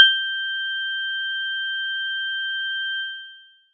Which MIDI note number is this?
91